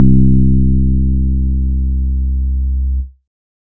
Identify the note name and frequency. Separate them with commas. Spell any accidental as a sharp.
C2, 65.41 Hz